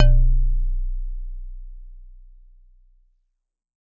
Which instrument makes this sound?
acoustic mallet percussion instrument